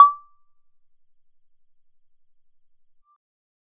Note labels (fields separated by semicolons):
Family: bass; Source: synthesizer; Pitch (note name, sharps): D6; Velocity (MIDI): 25; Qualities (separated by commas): percussive